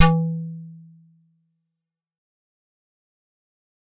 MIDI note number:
52